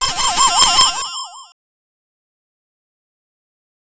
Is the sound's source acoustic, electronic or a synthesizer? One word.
synthesizer